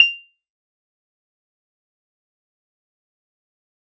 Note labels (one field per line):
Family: guitar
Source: acoustic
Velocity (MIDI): 127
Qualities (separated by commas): fast decay, percussive